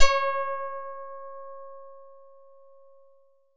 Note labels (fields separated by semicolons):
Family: guitar; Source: synthesizer; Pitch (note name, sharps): C#5; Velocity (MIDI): 25; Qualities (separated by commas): bright